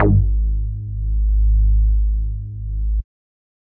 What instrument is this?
synthesizer bass